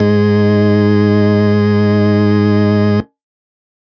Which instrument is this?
electronic organ